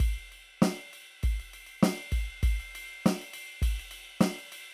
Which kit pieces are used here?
ride, hi-hat pedal, snare and kick